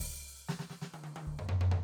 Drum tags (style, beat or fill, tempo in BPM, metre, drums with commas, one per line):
Purdie shuffle
fill
130 BPM
4/4
open hi-hat, snare, high tom, floor tom, kick